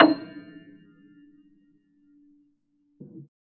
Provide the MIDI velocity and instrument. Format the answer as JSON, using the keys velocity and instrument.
{"velocity": 50, "instrument": "acoustic keyboard"}